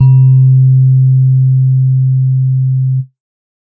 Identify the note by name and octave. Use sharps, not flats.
C3